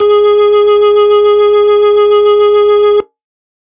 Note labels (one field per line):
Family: organ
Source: electronic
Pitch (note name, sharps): G#4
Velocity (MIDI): 50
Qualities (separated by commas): distorted